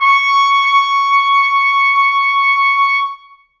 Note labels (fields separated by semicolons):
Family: brass; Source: acoustic; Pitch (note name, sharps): C#6; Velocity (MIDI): 100; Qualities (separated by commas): bright, reverb